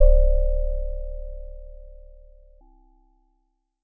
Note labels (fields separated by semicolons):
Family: mallet percussion; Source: synthesizer; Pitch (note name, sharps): C1; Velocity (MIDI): 50; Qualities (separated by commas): multiphonic